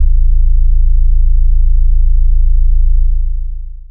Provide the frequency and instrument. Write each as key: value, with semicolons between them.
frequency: 27.5 Hz; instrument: synthesizer bass